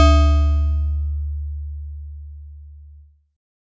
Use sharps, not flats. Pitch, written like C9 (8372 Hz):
D2 (73.42 Hz)